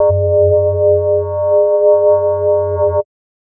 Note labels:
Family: mallet percussion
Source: synthesizer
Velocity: 50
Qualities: multiphonic, non-linear envelope

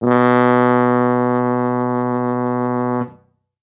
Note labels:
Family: brass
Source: acoustic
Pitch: B2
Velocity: 127

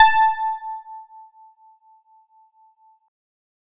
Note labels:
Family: keyboard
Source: electronic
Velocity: 100

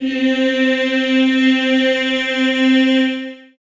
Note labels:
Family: voice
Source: acoustic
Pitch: C4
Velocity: 75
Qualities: long release, reverb

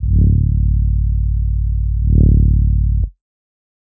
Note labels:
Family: bass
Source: synthesizer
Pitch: D0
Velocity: 127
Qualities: dark

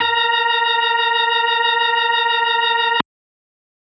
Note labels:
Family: organ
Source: electronic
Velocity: 25

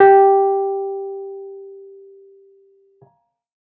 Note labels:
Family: keyboard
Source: electronic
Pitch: G4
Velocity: 100

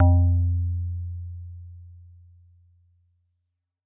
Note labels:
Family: guitar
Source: synthesizer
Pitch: F2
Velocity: 75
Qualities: dark

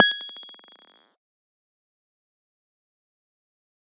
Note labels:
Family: guitar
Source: electronic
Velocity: 127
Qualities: fast decay, percussive

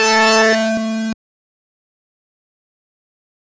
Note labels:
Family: bass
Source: synthesizer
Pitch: A3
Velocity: 100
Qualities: bright, distorted, fast decay

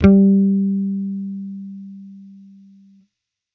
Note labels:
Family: bass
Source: electronic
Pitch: G3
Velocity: 50

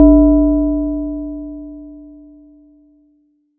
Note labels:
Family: mallet percussion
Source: acoustic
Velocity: 50

